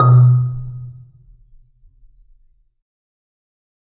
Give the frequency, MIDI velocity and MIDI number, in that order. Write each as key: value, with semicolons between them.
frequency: 123.5 Hz; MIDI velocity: 25; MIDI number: 47